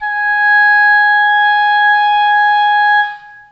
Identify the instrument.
acoustic reed instrument